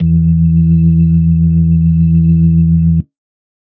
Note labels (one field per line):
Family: organ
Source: electronic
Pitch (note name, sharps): E2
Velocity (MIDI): 100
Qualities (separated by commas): dark